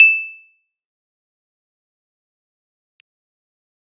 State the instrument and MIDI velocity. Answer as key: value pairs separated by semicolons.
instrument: electronic keyboard; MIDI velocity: 50